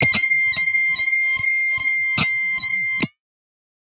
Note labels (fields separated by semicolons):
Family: guitar; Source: synthesizer; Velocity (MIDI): 100; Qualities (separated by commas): bright, distorted